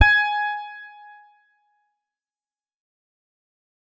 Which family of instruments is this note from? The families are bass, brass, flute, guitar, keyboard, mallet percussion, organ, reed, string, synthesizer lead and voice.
guitar